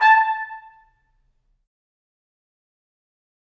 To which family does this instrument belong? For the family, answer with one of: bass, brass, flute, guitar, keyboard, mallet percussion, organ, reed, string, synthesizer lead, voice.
brass